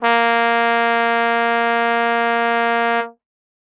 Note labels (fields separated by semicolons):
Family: brass; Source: acoustic; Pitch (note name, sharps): A#3; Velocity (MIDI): 127; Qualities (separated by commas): bright